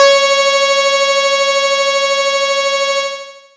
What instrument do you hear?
synthesizer bass